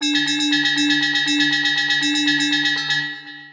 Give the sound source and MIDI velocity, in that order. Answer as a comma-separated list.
synthesizer, 127